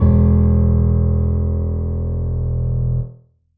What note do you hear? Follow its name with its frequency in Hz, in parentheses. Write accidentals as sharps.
E1 (41.2 Hz)